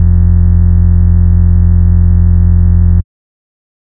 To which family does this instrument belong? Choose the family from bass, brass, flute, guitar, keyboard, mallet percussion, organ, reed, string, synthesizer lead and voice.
bass